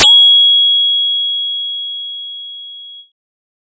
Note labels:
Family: bass; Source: synthesizer; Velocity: 75; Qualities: bright

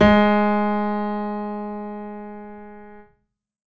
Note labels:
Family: keyboard; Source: acoustic; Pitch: G#3; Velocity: 100; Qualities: reverb

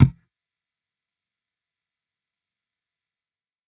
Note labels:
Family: bass; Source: electronic; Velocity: 100; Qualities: fast decay, percussive

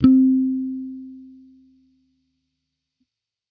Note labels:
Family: bass; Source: electronic; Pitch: C4; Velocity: 25

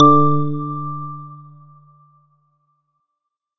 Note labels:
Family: organ; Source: electronic; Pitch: D3; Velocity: 127

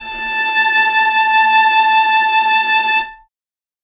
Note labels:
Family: string; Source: acoustic; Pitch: A5; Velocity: 50; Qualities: reverb

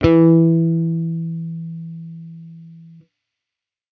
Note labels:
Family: bass; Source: electronic; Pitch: E3; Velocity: 75; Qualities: distorted

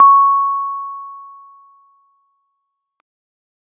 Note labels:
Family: keyboard; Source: electronic; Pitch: C#6; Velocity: 25

